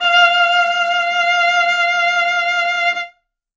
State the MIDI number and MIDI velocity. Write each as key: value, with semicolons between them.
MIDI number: 77; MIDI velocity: 127